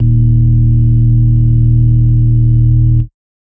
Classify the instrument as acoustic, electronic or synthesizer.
electronic